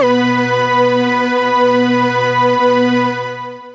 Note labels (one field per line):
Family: synthesizer lead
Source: synthesizer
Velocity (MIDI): 100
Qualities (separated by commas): bright, long release